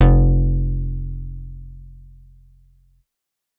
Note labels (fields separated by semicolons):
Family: bass; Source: synthesizer; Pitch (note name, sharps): F1; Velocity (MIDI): 75